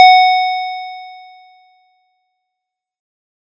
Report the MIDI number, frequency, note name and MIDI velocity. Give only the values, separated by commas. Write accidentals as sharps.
78, 740 Hz, F#5, 100